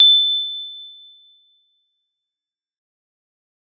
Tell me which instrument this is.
acoustic mallet percussion instrument